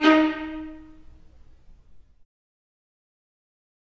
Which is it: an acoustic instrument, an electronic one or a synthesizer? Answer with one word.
acoustic